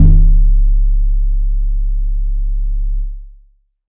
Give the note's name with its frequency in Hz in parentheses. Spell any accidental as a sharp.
C#1 (34.65 Hz)